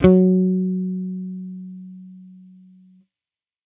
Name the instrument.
electronic bass